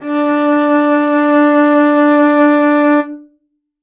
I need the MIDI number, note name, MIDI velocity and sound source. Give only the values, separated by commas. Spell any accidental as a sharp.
62, D4, 50, acoustic